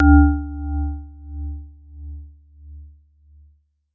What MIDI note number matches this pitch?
38